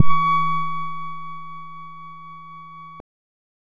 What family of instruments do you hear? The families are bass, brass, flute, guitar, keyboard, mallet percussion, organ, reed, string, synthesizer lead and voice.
bass